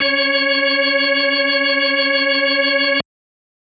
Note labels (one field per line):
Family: organ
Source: electronic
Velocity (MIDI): 100